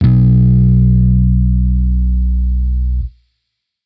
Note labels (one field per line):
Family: bass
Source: electronic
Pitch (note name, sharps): B1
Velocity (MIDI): 25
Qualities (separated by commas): distorted